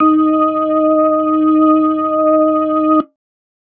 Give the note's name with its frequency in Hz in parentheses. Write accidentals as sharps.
D#4 (311.1 Hz)